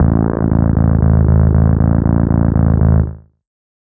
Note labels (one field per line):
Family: bass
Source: synthesizer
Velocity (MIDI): 127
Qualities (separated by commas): distorted, tempo-synced